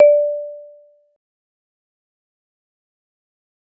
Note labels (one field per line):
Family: mallet percussion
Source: acoustic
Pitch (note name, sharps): D5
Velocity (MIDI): 25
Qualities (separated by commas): fast decay, percussive